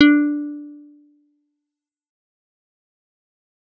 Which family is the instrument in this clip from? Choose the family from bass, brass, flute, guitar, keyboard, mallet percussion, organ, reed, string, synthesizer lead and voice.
bass